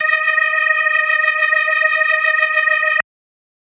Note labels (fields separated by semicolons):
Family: organ; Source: electronic; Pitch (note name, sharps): D#5; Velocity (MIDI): 75